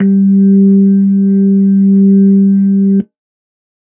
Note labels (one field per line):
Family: organ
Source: electronic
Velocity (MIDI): 100